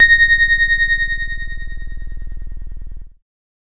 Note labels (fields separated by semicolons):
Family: keyboard; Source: electronic; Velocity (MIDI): 25; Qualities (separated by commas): dark